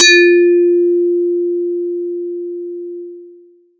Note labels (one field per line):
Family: mallet percussion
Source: electronic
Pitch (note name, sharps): F4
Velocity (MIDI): 100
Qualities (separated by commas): long release, multiphonic